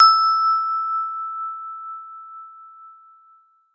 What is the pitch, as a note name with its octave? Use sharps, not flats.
E6